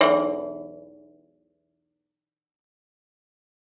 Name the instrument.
acoustic guitar